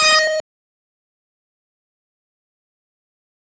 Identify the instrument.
synthesizer bass